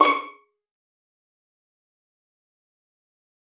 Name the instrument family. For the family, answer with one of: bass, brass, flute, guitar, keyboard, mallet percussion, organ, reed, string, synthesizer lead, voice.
string